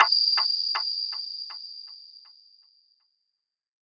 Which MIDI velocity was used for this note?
100